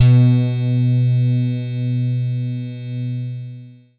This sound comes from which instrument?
synthesizer guitar